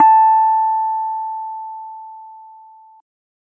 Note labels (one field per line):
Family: keyboard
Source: electronic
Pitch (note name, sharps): A5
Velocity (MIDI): 100